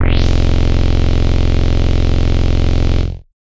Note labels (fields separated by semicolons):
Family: bass; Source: synthesizer; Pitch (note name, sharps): F0; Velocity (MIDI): 127; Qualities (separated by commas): bright, distorted